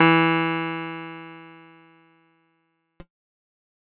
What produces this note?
electronic keyboard